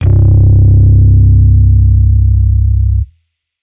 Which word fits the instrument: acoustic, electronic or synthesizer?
electronic